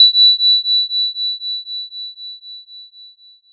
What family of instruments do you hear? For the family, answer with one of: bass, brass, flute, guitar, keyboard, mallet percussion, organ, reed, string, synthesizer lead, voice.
mallet percussion